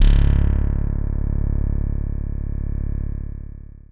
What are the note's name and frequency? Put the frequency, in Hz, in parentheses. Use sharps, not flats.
C#1 (34.65 Hz)